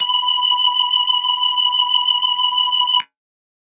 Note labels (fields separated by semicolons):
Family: organ; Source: electronic; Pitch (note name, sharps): B5; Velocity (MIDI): 50